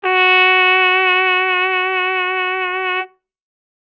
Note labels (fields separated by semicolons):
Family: brass; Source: acoustic; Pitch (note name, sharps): F#4; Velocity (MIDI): 100; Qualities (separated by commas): bright